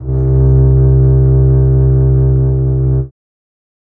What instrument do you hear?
acoustic string instrument